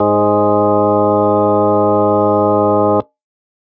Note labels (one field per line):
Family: organ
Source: electronic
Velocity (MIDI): 75